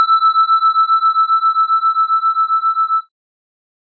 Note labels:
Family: organ; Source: electronic; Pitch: E6; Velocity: 25

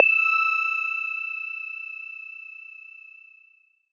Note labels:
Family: mallet percussion; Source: electronic; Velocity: 25; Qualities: bright, distorted, non-linear envelope

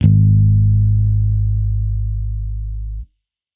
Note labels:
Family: bass; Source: electronic; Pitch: G#1; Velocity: 75; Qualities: distorted

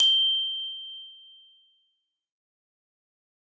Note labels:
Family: mallet percussion; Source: acoustic; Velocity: 75; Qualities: bright, fast decay, reverb

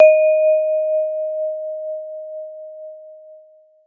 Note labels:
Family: mallet percussion; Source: acoustic; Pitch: D#5; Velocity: 127; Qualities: long release

